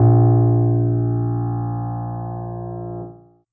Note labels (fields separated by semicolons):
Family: keyboard; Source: acoustic; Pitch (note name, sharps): A#1; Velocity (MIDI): 25